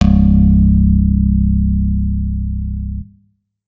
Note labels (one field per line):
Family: guitar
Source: electronic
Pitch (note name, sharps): C1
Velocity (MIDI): 127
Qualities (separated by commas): reverb